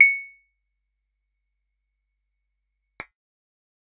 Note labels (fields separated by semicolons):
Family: guitar; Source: acoustic; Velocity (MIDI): 25; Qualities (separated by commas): percussive